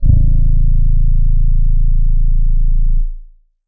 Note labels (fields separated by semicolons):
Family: keyboard; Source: electronic; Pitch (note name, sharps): A0; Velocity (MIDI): 50; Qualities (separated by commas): dark